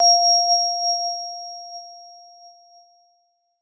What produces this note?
electronic keyboard